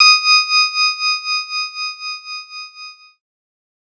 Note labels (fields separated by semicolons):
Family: keyboard; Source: electronic; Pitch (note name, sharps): D#6; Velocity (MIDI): 75; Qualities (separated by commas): bright